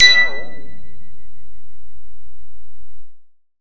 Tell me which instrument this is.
synthesizer bass